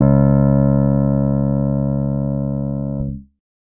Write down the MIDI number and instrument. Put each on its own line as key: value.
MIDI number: 37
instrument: electronic guitar